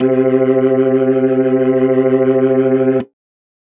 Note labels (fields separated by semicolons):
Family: organ; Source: electronic; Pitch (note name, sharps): C3; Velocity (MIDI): 50; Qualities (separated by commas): distorted